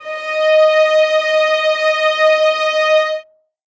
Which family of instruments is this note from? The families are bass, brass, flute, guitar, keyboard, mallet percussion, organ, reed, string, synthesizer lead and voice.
string